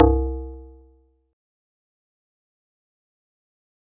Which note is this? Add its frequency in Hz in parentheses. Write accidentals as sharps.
C2 (65.41 Hz)